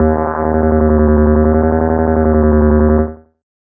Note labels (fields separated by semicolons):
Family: bass; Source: synthesizer; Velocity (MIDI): 50; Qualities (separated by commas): distorted, tempo-synced